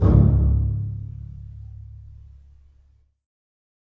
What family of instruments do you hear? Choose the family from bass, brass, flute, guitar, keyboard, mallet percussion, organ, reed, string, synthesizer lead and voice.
string